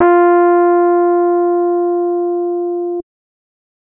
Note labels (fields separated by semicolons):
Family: keyboard; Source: electronic; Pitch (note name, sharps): F4; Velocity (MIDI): 127; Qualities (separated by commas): dark